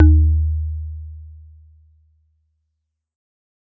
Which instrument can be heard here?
acoustic mallet percussion instrument